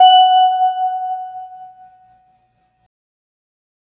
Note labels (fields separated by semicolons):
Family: organ; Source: electronic; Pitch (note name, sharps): F#5; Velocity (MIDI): 127